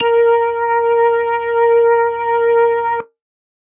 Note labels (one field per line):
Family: organ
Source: electronic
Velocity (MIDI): 100